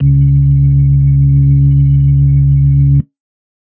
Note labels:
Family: organ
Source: electronic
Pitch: C#2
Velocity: 100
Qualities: dark

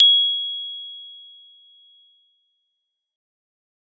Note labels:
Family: mallet percussion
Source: acoustic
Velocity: 100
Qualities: bright

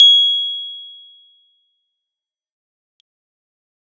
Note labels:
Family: keyboard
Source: electronic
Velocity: 50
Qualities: bright, fast decay

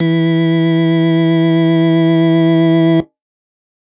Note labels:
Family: organ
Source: electronic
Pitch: E3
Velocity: 100

